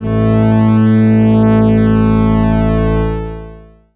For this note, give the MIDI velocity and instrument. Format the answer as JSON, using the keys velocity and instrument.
{"velocity": 127, "instrument": "electronic organ"}